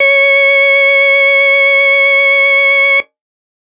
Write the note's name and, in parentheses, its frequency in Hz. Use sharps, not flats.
C#5 (554.4 Hz)